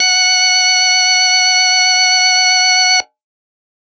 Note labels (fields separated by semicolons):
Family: organ; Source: electronic; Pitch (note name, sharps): F#5; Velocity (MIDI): 75; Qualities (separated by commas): bright